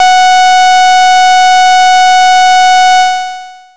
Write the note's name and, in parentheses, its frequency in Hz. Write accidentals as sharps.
F#5 (740 Hz)